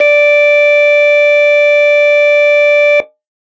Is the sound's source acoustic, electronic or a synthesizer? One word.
electronic